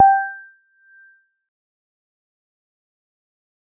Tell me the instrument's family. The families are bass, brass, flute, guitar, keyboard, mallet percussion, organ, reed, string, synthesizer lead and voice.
mallet percussion